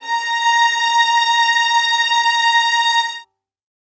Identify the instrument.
acoustic string instrument